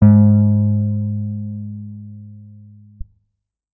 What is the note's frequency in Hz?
103.8 Hz